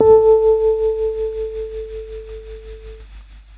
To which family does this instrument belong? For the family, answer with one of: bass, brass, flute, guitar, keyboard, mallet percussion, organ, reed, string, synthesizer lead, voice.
keyboard